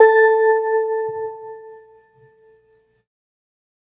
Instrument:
electronic organ